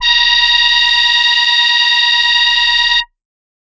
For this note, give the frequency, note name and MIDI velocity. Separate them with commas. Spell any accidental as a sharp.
932.3 Hz, A#5, 127